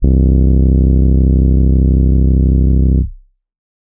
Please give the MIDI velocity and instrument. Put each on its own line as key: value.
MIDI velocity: 50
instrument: electronic keyboard